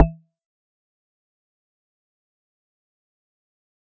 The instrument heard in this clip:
electronic mallet percussion instrument